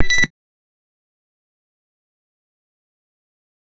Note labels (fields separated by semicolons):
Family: bass; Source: synthesizer; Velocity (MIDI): 50; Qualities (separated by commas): fast decay, percussive